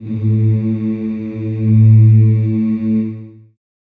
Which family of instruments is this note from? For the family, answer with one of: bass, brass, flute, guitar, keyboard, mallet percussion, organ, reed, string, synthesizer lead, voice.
voice